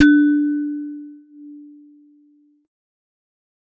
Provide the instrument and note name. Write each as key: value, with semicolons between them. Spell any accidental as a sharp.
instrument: acoustic mallet percussion instrument; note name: D4